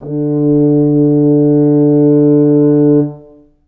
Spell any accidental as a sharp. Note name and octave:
D3